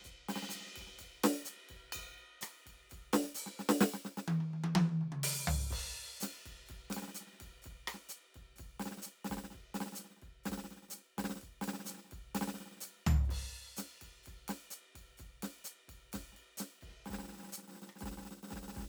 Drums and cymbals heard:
crash, ride, ride bell, closed hi-hat, hi-hat pedal, snare, cross-stick, high tom, mid tom, floor tom and kick